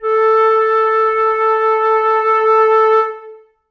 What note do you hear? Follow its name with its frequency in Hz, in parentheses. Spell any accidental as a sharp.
A4 (440 Hz)